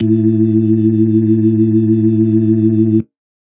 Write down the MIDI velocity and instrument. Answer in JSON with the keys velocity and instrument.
{"velocity": 25, "instrument": "electronic organ"}